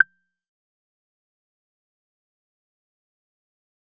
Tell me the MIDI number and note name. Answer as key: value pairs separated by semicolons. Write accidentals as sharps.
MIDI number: 91; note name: G6